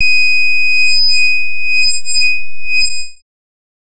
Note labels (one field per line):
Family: bass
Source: synthesizer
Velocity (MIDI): 127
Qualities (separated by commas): bright, distorted, non-linear envelope